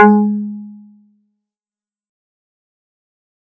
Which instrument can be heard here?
synthesizer guitar